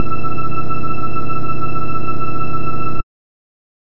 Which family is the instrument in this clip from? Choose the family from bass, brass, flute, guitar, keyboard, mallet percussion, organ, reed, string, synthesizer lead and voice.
bass